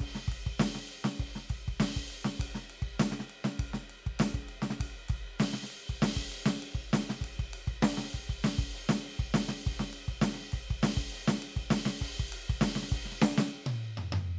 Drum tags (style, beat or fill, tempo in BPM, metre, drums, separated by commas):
rock, beat, 100 BPM, 4/4, ride, hi-hat pedal, snare, high tom, mid tom, kick